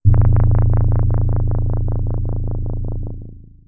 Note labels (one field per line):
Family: keyboard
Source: electronic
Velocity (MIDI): 100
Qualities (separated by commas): dark, distorted, long release